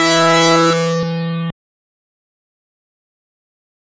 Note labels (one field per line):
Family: bass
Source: synthesizer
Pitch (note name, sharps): E3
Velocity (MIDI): 100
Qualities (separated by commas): bright, distorted, fast decay